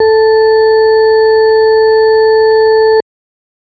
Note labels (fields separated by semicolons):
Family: organ; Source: electronic; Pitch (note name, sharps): A4; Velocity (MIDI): 100